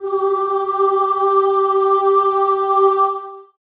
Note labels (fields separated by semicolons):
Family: voice; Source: acoustic; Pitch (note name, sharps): G4; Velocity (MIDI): 50; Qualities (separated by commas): long release, reverb